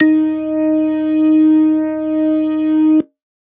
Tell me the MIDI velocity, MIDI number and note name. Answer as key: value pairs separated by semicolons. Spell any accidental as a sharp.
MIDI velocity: 100; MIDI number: 63; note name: D#4